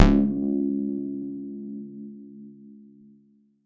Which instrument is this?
electronic guitar